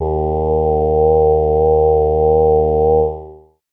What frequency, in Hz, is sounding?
77.78 Hz